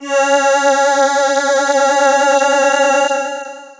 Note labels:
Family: voice; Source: synthesizer; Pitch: C#4; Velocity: 100; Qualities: bright, distorted, long release

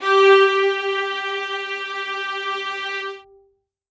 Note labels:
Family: string; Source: acoustic; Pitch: G4; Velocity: 127; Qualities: reverb

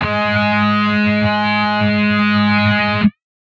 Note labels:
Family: guitar; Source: synthesizer; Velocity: 127

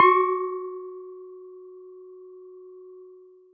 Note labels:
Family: mallet percussion; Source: acoustic; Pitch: F#4; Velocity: 100

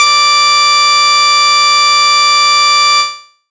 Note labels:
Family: bass; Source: synthesizer; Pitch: D6; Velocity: 127; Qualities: bright, distorted

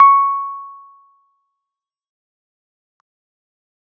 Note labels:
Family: keyboard; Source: electronic; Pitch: C#6; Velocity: 75; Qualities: fast decay

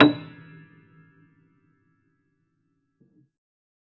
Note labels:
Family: keyboard; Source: acoustic; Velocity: 127; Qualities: percussive, reverb

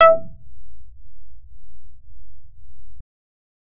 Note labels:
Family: bass; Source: synthesizer; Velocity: 100; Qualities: distorted

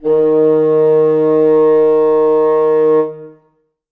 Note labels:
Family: reed; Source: acoustic; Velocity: 75; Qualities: reverb

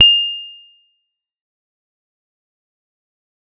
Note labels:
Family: guitar; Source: electronic; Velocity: 100; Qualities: fast decay, percussive

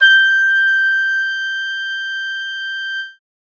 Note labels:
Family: reed; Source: acoustic; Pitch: G6; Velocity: 100; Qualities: bright

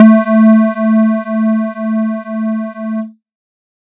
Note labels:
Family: synthesizer lead; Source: synthesizer; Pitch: A3; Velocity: 127; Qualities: distorted

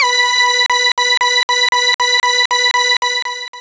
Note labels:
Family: synthesizer lead; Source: synthesizer; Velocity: 127; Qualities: bright, long release

